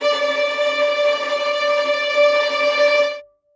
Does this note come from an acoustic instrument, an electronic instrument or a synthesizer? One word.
acoustic